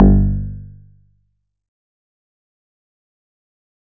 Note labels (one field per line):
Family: guitar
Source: acoustic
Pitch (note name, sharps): G1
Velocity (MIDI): 50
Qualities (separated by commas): dark, distorted, fast decay